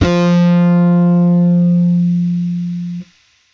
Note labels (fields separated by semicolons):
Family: bass; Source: electronic; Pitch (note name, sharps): F3; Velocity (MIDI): 25; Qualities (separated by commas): bright, distorted